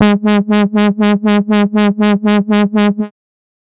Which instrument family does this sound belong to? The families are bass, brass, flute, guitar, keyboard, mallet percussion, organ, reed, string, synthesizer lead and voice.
bass